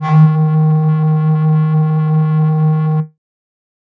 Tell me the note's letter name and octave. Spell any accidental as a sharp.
D#3